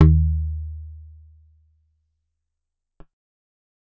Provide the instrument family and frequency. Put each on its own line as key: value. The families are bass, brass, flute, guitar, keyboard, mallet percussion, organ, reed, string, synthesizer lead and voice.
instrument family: guitar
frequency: 77.78 Hz